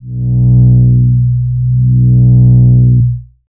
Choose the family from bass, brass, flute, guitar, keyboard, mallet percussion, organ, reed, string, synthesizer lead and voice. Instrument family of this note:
bass